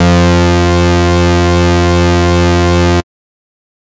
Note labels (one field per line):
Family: bass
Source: synthesizer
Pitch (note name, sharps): F2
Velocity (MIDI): 100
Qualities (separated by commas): bright, distorted